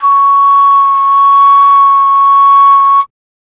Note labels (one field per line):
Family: flute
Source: acoustic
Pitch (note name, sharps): C#6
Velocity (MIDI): 50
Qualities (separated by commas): multiphonic